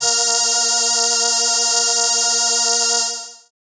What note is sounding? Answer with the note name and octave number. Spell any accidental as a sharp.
A#3